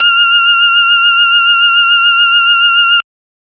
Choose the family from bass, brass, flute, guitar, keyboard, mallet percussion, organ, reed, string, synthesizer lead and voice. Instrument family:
organ